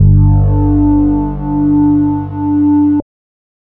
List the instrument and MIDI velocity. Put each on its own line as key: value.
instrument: synthesizer bass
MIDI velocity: 100